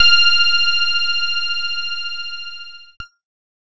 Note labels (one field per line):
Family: keyboard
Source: electronic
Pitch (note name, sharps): F6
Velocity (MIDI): 100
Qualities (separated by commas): bright, distorted